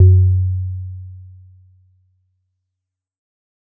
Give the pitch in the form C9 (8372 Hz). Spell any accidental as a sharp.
F#2 (92.5 Hz)